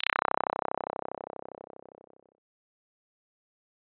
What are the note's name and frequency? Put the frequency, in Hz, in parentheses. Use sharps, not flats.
C1 (32.7 Hz)